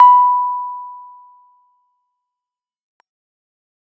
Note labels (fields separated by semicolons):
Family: keyboard; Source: electronic; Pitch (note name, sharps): B5; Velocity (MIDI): 75; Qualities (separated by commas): fast decay